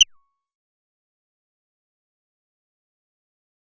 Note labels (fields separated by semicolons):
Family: bass; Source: synthesizer; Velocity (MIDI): 100; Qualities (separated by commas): distorted, fast decay, percussive